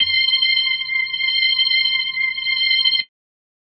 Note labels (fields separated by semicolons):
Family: organ; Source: electronic; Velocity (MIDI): 100; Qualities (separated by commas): bright